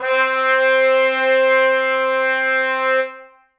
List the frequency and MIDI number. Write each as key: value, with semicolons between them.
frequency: 261.6 Hz; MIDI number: 60